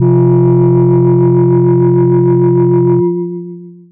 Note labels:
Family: mallet percussion; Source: electronic; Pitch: F1; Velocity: 127; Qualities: long release

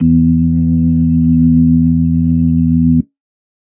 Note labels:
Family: organ; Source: electronic; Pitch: E2; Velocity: 75; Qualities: dark

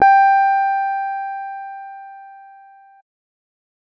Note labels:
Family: keyboard; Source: electronic; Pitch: G5; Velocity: 50

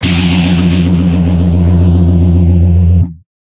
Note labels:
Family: guitar; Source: electronic; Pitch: F2; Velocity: 100; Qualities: bright, distorted

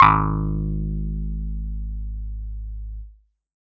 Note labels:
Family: keyboard; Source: electronic; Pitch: G#1; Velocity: 25; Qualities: distorted

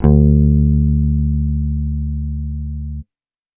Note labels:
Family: bass; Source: electronic; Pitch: D2; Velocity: 50

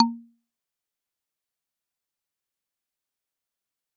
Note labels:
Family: mallet percussion; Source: acoustic; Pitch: A#3; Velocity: 50; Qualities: fast decay, percussive

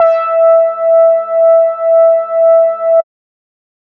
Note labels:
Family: bass; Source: synthesizer; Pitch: E5; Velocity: 50

